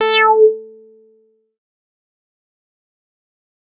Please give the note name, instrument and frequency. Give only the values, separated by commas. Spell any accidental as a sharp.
A4, synthesizer bass, 440 Hz